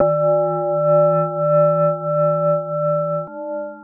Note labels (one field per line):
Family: mallet percussion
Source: synthesizer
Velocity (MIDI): 127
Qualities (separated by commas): long release, multiphonic